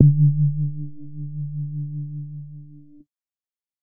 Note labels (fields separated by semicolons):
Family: bass; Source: synthesizer; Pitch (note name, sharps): D3; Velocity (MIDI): 25; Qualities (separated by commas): dark, distorted